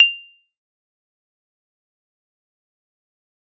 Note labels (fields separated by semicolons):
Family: mallet percussion; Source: electronic; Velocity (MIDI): 127; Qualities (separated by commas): bright, fast decay, percussive